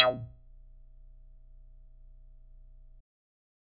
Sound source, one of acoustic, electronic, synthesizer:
synthesizer